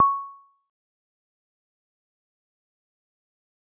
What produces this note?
acoustic mallet percussion instrument